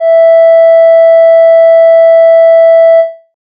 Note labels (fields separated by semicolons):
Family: flute; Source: synthesizer; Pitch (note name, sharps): E5; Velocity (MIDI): 127